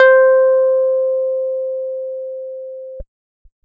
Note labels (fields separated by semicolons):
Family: keyboard; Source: electronic; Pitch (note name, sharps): C5; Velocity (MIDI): 100